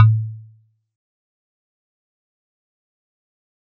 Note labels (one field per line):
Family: mallet percussion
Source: acoustic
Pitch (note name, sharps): A2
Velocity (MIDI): 25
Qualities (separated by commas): fast decay, percussive